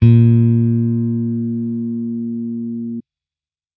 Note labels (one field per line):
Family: bass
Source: electronic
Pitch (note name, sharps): A#2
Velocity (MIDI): 75